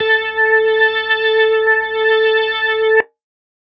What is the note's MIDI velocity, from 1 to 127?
50